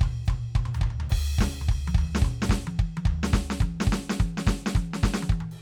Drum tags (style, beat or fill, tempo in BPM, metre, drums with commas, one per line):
swing
beat
215 BPM
4/4
crash, ride, hi-hat pedal, snare, high tom, mid tom, floor tom, kick